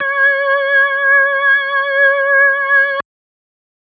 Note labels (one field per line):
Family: organ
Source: electronic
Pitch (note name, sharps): C#5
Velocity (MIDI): 100